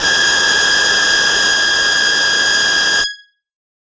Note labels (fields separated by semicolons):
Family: guitar; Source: electronic; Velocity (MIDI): 50; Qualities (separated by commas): distorted